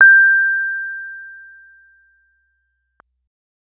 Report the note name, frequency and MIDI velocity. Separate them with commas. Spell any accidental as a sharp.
G6, 1568 Hz, 75